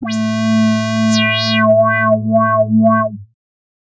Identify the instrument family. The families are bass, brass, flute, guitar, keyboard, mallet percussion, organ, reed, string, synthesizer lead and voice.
bass